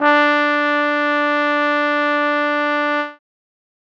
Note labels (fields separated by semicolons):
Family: brass; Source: acoustic; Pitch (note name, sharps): D4; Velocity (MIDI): 100